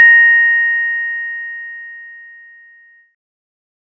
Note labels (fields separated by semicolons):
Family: bass; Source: synthesizer; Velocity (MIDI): 25